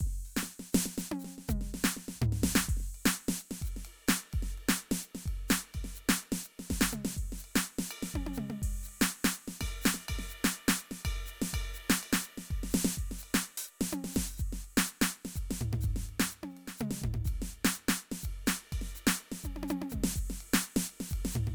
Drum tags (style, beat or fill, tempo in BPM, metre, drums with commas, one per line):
Latin
beat
125 BPM
3/4
crash, ride, ride bell, closed hi-hat, open hi-hat, hi-hat pedal, snare, high tom, mid tom, floor tom, kick